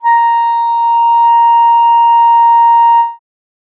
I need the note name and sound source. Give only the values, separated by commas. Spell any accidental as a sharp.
A#5, acoustic